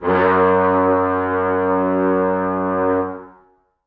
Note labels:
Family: brass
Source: acoustic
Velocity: 50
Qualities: reverb

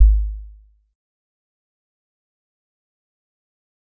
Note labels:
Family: mallet percussion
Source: acoustic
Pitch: G#1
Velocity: 25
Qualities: dark, fast decay, percussive

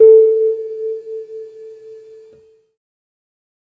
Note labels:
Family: keyboard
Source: electronic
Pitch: A4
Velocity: 75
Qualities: dark

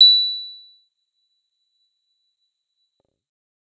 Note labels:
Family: bass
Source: synthesizer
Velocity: 127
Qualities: bright, percussive

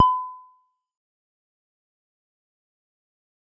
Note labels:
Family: bass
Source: synthesizer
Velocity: 127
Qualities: fast decay, percussive

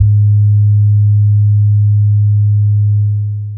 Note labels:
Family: bass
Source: synthesizer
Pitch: G#2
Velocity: 25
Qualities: long release

